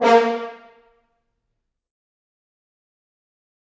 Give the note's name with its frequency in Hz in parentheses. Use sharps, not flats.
A#3 (233.1 Hz)